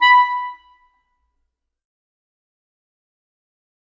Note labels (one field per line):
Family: reed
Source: acoustic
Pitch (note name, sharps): B5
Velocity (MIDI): 100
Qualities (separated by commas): fast decay, reverb